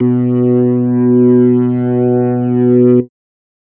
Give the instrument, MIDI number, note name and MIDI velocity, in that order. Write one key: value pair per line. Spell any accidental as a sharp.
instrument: electronic organ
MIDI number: 47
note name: B2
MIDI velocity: 100